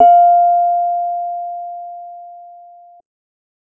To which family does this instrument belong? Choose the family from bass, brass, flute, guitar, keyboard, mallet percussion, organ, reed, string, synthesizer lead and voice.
keyboard